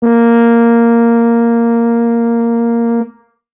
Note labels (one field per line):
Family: brass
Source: acoustic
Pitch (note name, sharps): A#3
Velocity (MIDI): 127